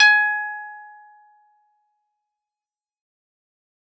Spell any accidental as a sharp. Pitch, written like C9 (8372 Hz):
G#5 (830.6 Hz)